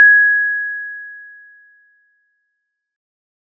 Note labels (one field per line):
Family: mallet percussion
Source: acoustic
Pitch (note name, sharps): G#6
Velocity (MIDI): 75